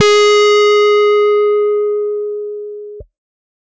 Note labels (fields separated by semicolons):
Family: guitar; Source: electronic; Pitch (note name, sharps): G#4; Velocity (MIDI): 100; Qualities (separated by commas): bright, distorted